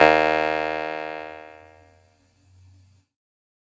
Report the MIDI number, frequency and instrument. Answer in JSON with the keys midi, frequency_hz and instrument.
{"midi": 39, "frequency_hz": 77.78, "instrument": "electronic keyboard"}